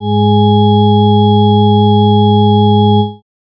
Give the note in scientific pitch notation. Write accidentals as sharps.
G#2